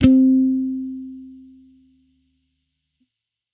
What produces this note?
electronic bass